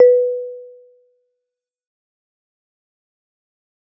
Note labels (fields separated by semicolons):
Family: mallet percussion; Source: acoustic; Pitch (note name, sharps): B4; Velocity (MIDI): 75; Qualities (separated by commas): fast decay, percussive